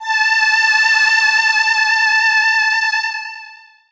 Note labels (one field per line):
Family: voice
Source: synthesizer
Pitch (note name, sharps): A5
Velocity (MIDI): 100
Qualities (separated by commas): bright, distorted, long release